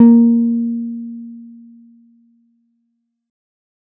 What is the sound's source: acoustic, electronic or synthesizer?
electronic